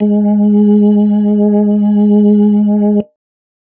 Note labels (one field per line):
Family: organ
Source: electronic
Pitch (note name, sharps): G#3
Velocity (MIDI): 25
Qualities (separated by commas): dark